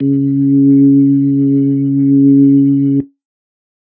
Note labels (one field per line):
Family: organ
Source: electronic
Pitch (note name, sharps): C#3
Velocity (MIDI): 100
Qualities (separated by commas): dark